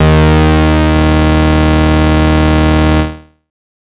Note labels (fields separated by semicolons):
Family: bass; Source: synthesizer; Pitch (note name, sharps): D#2; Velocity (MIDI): 100; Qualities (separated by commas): bright, distorted